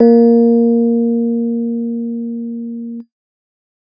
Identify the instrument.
electronic keyboard